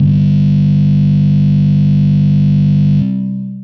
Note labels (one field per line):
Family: guitar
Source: electronic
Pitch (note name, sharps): G1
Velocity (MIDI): 100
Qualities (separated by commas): bright, distorted, long release